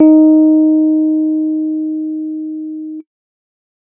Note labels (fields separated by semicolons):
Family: keyboard; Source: electronic; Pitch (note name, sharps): D#4; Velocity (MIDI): 25; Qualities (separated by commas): dark